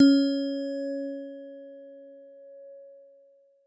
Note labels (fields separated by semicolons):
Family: mallet percussion; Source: acoustic; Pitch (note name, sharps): C#4; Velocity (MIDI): 100